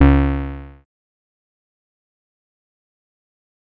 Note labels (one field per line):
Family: synthesizer lead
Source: synthesizer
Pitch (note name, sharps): C#2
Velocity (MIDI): 127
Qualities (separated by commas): distorted, fast decay